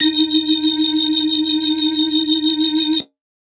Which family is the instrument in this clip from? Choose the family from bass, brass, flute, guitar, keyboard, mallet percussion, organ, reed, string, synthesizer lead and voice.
organ